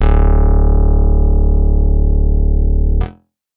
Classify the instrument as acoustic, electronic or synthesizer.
acoustic